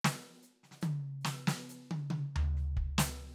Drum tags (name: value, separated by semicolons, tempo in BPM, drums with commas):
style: half-time rock; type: fill; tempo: 140 BPM; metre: 4/4; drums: closed hi-hat, hi-hat pedal, snare, high tom, floor tom, kick